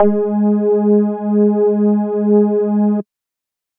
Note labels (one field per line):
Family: bass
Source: synthesizer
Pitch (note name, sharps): G#3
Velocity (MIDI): 75